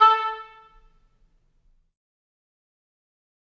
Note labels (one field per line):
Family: reed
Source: acoustic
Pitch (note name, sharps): A4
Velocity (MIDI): 100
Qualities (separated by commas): fast decay, percussive, reverb